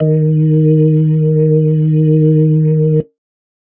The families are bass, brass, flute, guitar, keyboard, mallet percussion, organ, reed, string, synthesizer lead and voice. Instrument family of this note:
organ